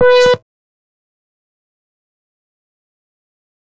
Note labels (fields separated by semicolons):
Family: bass; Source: synthesizer; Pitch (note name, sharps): B4; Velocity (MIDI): 100; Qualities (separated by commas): fast decay, percussive